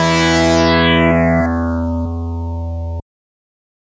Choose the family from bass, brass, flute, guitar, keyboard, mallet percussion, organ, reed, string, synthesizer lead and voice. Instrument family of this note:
bass